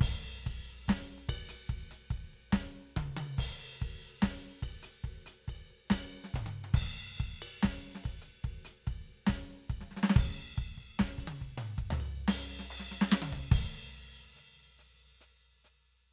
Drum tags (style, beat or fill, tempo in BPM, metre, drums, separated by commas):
pop, beat, 142 BPM, 4/4, crash, ride, ride bell, closed hi-hat, open hi-hat, hi-hat pedal, snare, high tom, mid tom, floor tom, kick